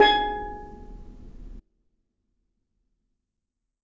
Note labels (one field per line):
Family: mallet percussion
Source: acoustic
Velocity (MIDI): 75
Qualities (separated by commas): reverb